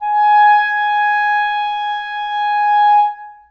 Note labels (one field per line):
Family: reed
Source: acoustic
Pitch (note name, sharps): G#5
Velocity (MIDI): 100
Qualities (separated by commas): reverb